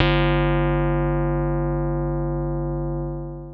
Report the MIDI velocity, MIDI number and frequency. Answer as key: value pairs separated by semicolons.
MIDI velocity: 25; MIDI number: 31; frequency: 49 Hz